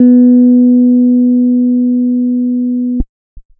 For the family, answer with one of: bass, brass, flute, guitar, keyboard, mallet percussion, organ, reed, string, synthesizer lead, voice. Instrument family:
keyboard